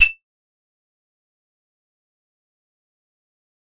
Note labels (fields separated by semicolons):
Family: keyboard; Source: acoustic; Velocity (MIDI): 75; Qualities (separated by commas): fast decay, percussive